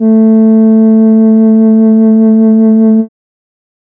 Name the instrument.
synthesizer keyboard